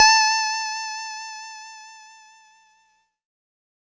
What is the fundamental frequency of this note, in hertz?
880 Hz